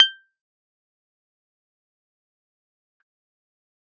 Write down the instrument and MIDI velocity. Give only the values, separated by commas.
electronic keyboard, 127